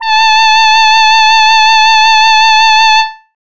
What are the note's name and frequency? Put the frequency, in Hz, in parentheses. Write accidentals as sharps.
A5 (880 Hz)